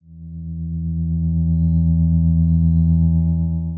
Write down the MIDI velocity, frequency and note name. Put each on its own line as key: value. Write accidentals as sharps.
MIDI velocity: 50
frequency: 82.41 Hz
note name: E2